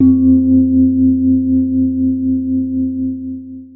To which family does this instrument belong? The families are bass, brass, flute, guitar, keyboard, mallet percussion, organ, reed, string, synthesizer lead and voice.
keyboard